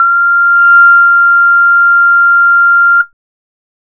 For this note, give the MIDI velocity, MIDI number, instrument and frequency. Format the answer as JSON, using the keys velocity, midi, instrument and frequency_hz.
{"velocity": 127, "midi": 89, "instrument": "synthesizer bass", "frequency_hz": 1397}